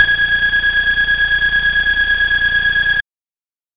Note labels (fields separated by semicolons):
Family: bass; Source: synthesizer; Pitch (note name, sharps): G#6; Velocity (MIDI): 127